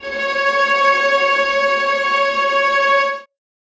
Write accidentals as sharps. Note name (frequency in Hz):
C#5 (554.4 Hz)